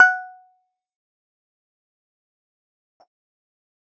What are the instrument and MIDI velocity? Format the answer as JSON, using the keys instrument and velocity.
{"instrument": "electronic keyboard", "velocity": 25}